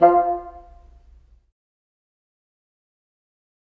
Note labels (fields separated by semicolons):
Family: reed; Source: acoustic; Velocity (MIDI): 25; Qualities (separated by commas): fast decay, percussive, reverb